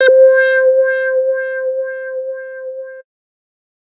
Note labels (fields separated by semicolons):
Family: bass; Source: synthesizer; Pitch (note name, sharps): C5; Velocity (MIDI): 100; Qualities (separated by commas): distorted